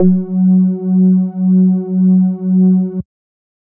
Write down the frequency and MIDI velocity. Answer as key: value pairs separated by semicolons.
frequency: 185 Hz; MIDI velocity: 50